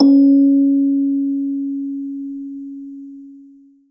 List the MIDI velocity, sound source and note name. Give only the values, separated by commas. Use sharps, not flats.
127, acoustic, C#4